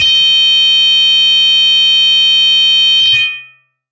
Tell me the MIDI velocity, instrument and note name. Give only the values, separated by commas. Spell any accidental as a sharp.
25, electronic guitar, D#5